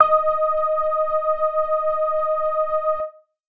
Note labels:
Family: keyboard; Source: electronic; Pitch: D#5; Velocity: 75; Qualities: distorted

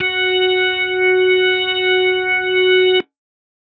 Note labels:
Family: organ; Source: electronic; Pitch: F#4; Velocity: 100

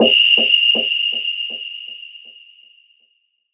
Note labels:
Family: synthesizer lead; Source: synthesizer; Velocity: 25; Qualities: bright, non-linear envelope, reverb

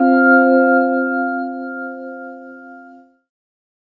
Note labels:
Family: keyboard; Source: synthesizer; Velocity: 100

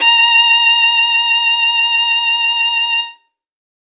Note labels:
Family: string; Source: acoustic; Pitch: A#5; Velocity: 127; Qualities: bright, reverb

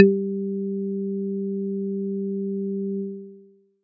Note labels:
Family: mallet percussion; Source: acoustic; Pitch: G3; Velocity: 75

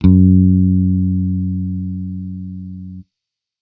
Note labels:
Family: bass; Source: electronic; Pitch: F#2; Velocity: 25

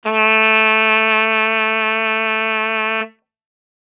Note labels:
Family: brass; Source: acoustic; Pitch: A3; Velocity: 100

